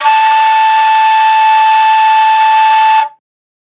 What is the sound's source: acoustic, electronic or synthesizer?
acoustic